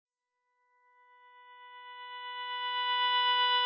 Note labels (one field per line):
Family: guitar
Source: electronic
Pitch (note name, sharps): B4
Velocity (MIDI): 127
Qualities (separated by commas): dark, long release